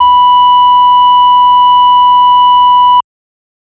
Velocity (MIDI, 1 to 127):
127